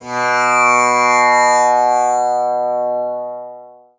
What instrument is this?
acoustic guitar